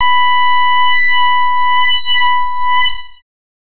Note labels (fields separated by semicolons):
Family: bass; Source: synthesizer; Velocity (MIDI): 25; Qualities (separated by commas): bright, distorted, non-linear envelope